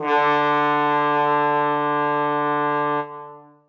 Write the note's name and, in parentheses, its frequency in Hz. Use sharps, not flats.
D3 (146.8 Hz)